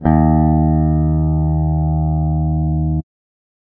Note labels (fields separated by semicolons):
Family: guitar; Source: electronic; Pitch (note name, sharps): D#2; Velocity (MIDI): 50